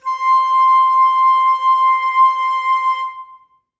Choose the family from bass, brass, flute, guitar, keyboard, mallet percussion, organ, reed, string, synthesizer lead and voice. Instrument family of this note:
flute